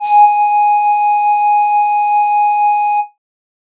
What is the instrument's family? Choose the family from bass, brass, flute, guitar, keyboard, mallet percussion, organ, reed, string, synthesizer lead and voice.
flute